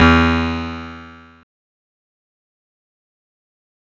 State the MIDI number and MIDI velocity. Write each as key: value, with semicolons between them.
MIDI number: 40; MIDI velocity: 75